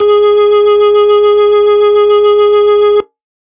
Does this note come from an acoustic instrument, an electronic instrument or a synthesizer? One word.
electronic